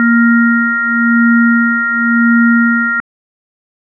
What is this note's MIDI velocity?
127